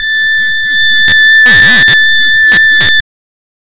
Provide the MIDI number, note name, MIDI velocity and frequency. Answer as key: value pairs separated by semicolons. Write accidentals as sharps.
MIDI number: 93; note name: A6; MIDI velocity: 100; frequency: 1760 Hz